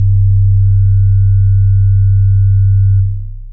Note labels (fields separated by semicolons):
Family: synthesizer lead; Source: synthesizer; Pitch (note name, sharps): C1; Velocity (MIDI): 50; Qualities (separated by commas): long release